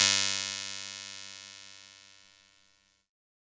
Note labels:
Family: keyboard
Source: electronic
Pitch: G2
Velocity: 127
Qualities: bright, distorted

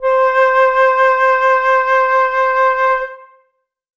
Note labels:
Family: flute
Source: acoustic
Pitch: C5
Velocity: 127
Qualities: reverb

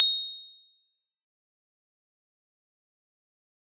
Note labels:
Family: keyboard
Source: electronic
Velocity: 100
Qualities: fast decay, percussive

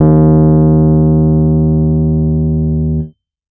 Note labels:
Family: keyboard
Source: electronic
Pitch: D#2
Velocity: 100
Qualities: distorted

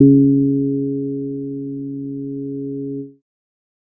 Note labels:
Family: bass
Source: synthesizer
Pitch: C#3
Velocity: 127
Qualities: dark

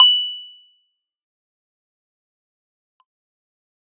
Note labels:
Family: keyboard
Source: electronic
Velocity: 100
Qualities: bright, fast decay, percussive

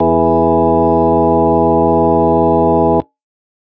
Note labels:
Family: organ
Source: electronic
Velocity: 100

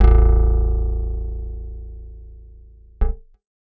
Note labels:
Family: guitar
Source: acoustic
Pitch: A0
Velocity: 100

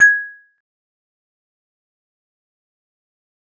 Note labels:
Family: mallet percussion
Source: acoustic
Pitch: G#6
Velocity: 50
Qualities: fast decay, percussive

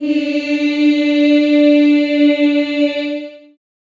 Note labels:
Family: voice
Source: acoustic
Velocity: 75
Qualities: long release, reverb

